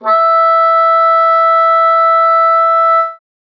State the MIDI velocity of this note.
100